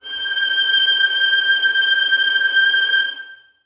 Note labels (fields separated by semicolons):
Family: string; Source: acoustic; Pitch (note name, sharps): G6; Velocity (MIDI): 75; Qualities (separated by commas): bright, reverb